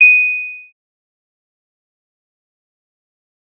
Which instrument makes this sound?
synthesizer bass